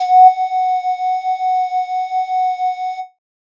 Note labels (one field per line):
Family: flute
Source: synthesizer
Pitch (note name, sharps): F#5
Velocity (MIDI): 50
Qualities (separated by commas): distorted